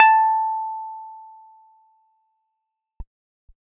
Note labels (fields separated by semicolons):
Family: keyboard; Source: electronic; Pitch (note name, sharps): A5; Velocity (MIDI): 100; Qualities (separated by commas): fast decay